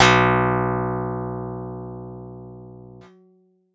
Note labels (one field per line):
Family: guitar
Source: synthesizer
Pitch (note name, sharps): B1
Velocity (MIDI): 75